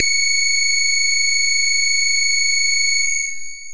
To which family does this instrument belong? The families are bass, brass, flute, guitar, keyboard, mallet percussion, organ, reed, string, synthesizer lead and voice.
bass